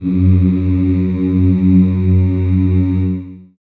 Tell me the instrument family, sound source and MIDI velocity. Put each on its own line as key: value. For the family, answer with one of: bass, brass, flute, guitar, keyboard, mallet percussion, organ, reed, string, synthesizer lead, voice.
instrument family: voice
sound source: acoustic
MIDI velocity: 100